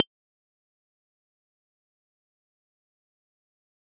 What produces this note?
electronic guitar